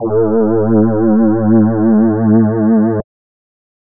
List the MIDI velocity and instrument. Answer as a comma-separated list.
100, synthesizer voice